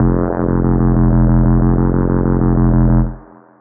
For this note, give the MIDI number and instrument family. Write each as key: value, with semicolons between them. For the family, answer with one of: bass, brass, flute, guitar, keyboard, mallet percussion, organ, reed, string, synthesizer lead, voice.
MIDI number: 29; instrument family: bass